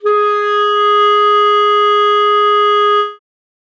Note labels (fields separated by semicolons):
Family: reed; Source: acoustic; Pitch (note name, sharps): G#4; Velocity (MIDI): 127; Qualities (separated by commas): dark